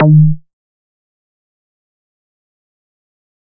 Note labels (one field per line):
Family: bass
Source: synthesizer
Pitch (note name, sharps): D#3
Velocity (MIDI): 50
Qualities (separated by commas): fast decay, percussive